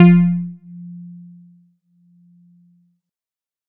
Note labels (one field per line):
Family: keyboard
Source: electronic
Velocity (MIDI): 75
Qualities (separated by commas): percussive